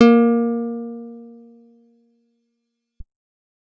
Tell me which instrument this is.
acoustic guitar